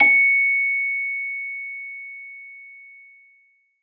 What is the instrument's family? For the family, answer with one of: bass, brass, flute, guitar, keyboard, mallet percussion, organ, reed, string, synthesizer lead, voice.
mallet percussion